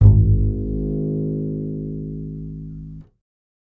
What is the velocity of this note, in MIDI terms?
75